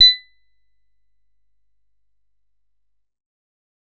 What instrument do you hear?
synthesizer bass